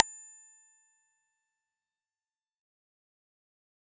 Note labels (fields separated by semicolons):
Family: bass; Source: synthesizer; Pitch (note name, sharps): A5; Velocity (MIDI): 50; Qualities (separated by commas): fast decay, percussive